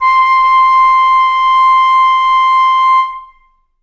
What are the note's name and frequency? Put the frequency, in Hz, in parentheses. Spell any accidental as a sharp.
C6 (1047 Hz)